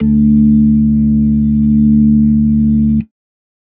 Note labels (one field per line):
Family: organ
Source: electronic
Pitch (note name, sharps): D2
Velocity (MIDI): 100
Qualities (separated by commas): dark